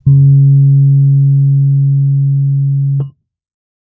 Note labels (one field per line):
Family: keyboard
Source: electronic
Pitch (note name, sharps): C#3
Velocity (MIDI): 25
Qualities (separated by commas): dark